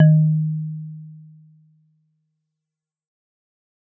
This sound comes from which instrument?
acoustic mallet percussion instrument